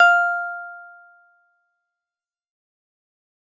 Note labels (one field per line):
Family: guitar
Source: synthesizer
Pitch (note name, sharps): F5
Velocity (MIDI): 100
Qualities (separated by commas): fast decay